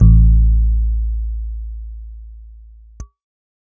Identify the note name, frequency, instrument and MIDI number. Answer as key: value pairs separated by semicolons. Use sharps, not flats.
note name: A1; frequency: 55 Hz; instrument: electronic keyboard; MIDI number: 33